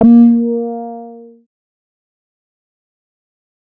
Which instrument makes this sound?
synthesizer bass